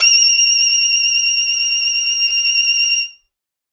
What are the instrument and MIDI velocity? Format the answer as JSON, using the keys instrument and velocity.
{"instrument": "acoustic string instrument", "velocity": 127}